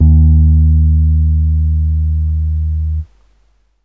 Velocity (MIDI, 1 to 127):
25